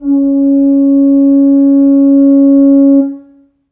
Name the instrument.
acoustic brass instrument